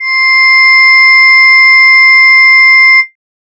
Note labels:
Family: voice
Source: synthesizer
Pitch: C6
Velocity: 100

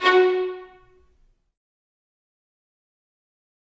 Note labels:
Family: string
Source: acoustic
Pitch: F#4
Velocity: 127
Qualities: fast decay, reverb

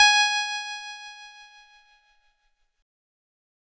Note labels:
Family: keyboard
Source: electronic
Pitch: G#5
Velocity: 25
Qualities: bright, distorted

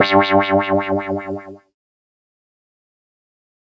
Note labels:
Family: keyboard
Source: synthesizer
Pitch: G2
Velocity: 127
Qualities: distorted, fast decay

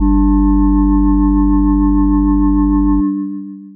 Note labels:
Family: mallet percussion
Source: electronic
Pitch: G1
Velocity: 50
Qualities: long release

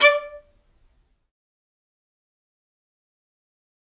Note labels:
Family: string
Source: acoustic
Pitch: D5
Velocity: 50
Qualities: fast decay, percussive, reverb

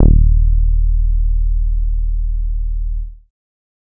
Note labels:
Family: bass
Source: synthesizer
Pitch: D#1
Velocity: 75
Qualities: dark

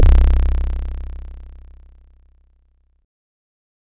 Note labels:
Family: bass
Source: synthesizer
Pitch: C1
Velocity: 75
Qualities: bright, distorted

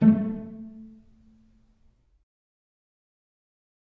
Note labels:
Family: string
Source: acoustic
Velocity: 75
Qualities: dark, fast decay, percussive, reverb

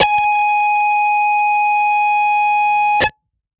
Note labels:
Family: guitar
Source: electronic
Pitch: G#5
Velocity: 75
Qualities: distorted

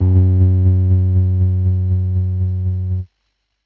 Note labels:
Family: keyboard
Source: electronic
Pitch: F#2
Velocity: 50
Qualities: dark, distorted, tempo-synced

